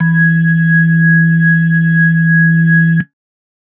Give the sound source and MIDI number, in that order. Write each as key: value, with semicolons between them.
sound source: electronic; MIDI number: 52